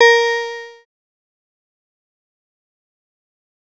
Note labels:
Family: synthesizer lead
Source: synthesizer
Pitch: A#4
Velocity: 75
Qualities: distorted, fast decay

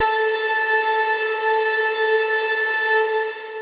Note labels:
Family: guitar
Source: electronic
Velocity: 50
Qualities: long release

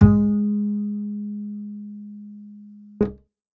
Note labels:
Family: bass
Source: acoustic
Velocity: 25

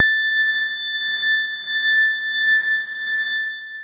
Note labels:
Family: keyboard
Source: electronic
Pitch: A6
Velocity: 25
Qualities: long release

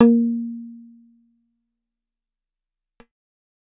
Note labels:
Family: guitar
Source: acoustic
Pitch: A#3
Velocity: 100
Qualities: dark, fast decay

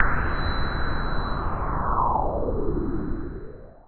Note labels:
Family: synthesizer lead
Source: synthesizer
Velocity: 127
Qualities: long release

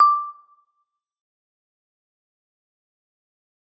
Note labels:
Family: mallet percussion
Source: acoustic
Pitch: D6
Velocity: 127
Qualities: fast decay, percussive, reverb

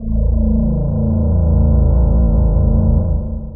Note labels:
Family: voice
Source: synthesizer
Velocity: 50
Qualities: distorted, long release

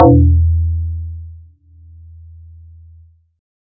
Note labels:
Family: guitar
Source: synthesizer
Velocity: 127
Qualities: dark

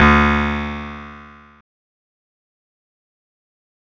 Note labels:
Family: guitar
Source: electronic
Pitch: D2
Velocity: 100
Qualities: bright, distorted, fast decay

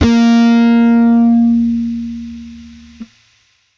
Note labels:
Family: bass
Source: electronic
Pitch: A#3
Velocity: 75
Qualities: bright, distorted

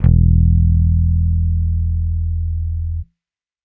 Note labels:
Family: bass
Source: electronic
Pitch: E1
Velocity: 25

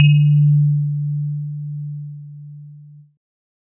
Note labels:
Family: keyboard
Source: electronic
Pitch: D3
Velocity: 127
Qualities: multiphonic

